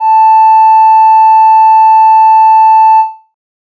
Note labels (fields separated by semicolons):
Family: flute; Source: synthesizer; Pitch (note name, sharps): A5; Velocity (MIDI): 127